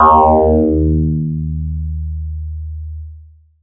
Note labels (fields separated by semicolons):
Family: bass; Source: synthesizer; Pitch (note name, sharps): D#2; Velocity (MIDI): 127; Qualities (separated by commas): distorted